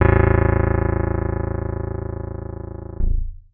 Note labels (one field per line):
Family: guitar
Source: electronic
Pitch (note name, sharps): A0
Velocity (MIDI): 75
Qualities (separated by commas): reverb